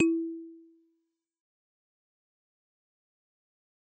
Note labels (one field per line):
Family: mallet percussion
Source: acoustic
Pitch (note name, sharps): E4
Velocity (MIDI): 127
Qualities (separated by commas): fast decay, percussive